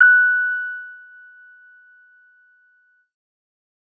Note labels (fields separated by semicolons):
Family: keyboard; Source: electronic; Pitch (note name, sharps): F#6; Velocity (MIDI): 100